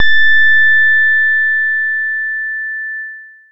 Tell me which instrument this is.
synthesizer bass